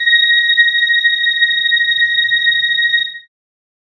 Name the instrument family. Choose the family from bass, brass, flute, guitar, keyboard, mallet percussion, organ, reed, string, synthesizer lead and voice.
keyboard